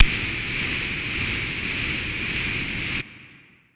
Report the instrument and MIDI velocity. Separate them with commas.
acoustic flute, 127